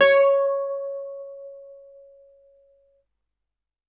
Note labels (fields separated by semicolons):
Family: keyboard; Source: electronic; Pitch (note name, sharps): C#5; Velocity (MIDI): 127